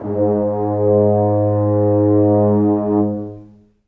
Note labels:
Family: brass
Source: acoustic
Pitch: G#2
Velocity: 25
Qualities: dark, long release, reverb

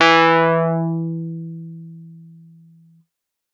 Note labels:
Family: keyboard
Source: electronic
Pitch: E3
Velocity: 127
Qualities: distorted

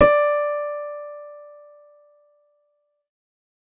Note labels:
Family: keyboard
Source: synthesizer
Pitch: D5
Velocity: 100

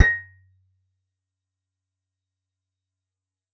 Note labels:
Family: guitar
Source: acoustic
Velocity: 100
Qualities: fast decay, percussive

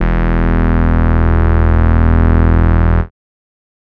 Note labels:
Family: bass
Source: synthesizer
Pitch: E1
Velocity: 25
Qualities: bright, distorted

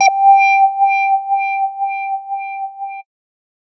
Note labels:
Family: bass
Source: synthesizer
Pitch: G5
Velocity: 100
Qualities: distorted

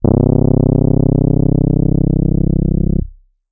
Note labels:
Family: keyboard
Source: electronic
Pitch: C1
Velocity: 100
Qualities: distorted

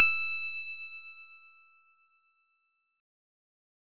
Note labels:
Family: synthesizer lead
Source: synthesizer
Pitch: E6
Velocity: 75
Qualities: bright, distorted

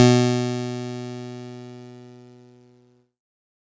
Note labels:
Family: keyboard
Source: electronic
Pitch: B2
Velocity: 100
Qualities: bright, distorted

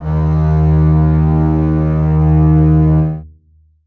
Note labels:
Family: string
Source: acoustic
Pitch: D#2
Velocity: 50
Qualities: long release, reverb

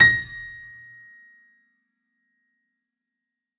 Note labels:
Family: keyboard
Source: acoustic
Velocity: 127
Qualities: percussive, reverb

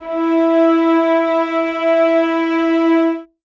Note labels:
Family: string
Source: acoustic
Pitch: E4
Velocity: 50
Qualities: reverb

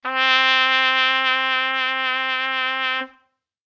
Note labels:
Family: brass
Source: acoustic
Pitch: C4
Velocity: 100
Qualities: bright

